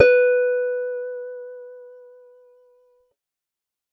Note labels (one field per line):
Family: guitar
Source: acoustic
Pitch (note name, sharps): B4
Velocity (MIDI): 50